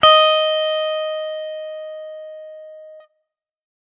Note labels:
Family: guitar; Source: electronic; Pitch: D#5; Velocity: 75; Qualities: distorted

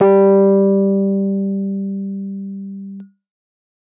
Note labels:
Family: keyboard; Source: electronic; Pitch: G3; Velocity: 127; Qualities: dark

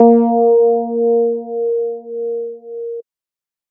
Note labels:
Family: bass; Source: synthesizer; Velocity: 127

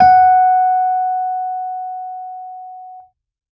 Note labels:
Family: keyboard; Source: electronic; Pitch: F#5; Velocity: 100

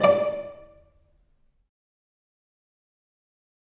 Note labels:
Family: string; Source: acoustic; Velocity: 100; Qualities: dark, fast decay, percussive, reverb

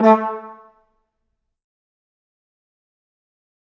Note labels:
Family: flute; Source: acoustic; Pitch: A3; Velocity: 127; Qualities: fast decay, percussive, reverb

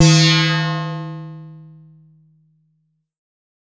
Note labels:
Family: bass; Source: synthesizer; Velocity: 25; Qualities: bright, distorted

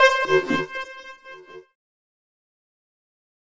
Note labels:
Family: keyboard; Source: electronic; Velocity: 25; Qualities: distorted, fast decay, non-linear envelope

